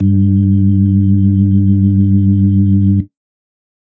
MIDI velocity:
100